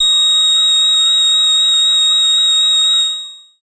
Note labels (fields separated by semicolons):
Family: voice; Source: synthesizer; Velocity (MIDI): 75; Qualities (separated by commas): bright, long release